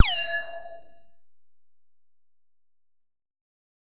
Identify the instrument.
synthesizer bass